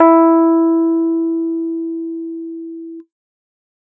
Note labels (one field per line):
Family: keyboard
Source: electronic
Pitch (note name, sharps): E4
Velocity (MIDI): 127